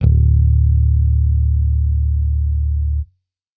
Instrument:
electronic bass